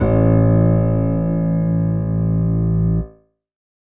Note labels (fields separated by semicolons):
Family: keyboard; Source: electronic; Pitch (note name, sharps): A1; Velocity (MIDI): 50; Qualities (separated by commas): reverb